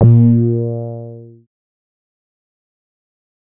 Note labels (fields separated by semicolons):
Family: bass; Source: synthesizer; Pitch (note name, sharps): A#2; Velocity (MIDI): 75; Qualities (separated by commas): distorted, fast decay